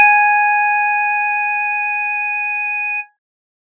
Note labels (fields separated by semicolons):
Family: organ; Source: electronic; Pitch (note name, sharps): G#5; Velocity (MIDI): 25